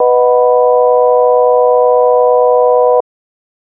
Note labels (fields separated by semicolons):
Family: organ; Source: electronic; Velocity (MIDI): 50